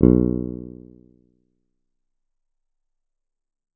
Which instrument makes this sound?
acoustic guitar